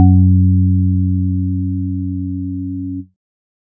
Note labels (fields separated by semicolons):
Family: organ; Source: electronic; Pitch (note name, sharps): F#2; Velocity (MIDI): 100; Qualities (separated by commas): dark